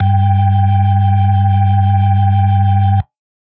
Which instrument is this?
electronic organ